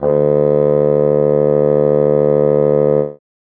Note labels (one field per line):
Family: reed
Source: acoustic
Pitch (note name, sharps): D2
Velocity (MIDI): 50